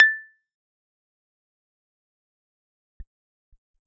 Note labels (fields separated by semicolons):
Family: keyboard; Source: electronic; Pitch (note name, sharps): A6; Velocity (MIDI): 100; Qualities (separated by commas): fast decay, percussive